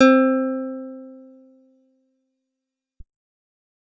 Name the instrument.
acoustic guitar